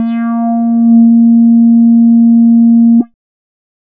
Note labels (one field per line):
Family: bass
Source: synthesizer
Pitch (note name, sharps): A#3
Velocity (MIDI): 75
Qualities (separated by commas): dark, distorted